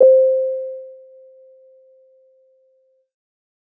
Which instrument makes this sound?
electronic keyboard